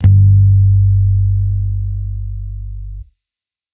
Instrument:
electronic bass